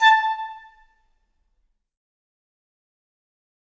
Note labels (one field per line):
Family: flute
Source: acoustic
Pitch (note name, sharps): A5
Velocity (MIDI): 100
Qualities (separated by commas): fast decay, reverb